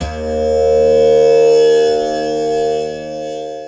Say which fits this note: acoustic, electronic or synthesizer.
acoustic